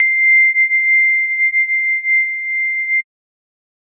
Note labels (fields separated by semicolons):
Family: mallet percussion; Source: synthesizer; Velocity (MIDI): 75; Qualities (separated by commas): bright, multiphonic, non-linear envelope